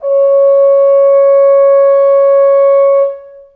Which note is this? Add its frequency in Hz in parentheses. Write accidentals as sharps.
C#5 (554.4 Hz)